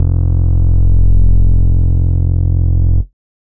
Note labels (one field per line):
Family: bass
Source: synthesizer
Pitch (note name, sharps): F1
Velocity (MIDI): 127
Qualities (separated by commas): distorted